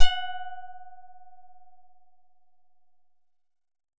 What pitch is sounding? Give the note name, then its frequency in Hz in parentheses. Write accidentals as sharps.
F#5 (740 Hz)